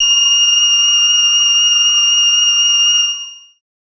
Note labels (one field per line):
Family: voice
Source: synthesizer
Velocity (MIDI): 50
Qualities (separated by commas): bright, long release